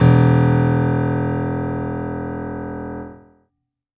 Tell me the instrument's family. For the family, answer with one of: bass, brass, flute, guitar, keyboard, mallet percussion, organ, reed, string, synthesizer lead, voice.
keyboard